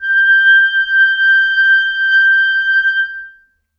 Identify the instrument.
acoustic reed instrument